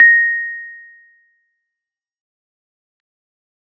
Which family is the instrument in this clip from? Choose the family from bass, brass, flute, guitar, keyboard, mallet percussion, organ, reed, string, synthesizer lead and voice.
keyboard